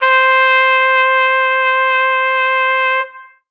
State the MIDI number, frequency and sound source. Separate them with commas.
72, 523.3 Hz, acoustic